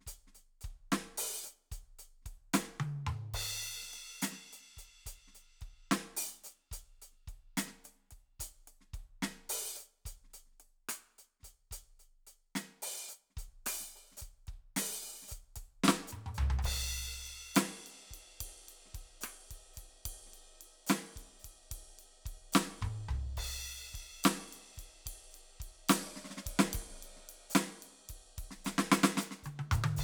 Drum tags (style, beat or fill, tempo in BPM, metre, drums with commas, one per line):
blues shuffle
beat
72 BPM
4/4
crash, ride, closed hi-hat, open hi-hat, hi-hat pedal, snare, cross-stick, high tom, mid tom, floor tom, kick